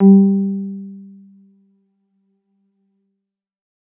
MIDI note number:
55